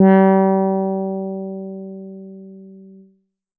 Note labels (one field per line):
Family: bass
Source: synthesizer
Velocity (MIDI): 127